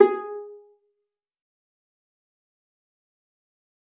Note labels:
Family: string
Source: acoustic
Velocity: 100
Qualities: fast decay, percussive, reverb

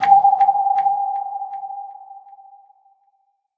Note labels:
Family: synthesizer lead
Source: synthesizer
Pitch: G5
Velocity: 127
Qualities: non-linear envelope, reverb

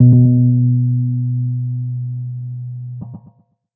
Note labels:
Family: keyboard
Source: electronic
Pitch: B2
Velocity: 25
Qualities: dark, tempo-synced

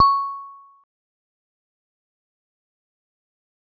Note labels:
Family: mallet percussion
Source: acoustic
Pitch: C#6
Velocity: 50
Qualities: fast decay, percussive

